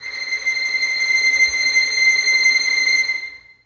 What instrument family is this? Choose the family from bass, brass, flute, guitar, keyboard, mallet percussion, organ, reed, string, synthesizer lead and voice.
string